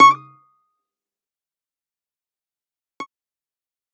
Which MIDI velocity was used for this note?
127